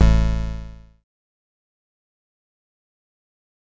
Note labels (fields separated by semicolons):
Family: bass; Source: synthesizer; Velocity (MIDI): 50; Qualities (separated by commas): bright, distorted, fast decay